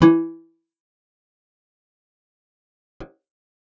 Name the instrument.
acoustic guitar